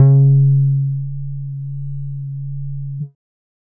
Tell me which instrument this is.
synthesizer bass